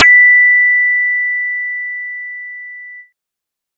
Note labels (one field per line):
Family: bass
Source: synthesizer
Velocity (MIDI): 50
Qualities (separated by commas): bright